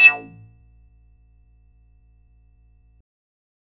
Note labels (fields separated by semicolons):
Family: bass; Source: synthesizer; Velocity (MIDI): 75; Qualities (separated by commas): percussive